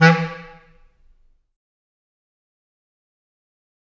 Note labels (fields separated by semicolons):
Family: reed; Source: acoustic; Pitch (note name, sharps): E3; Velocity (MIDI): 127; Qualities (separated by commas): fast decay, percussive, reverb